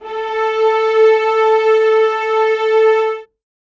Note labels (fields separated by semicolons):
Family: string; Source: acoustic; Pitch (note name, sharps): A4; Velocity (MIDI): 50; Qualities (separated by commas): reverb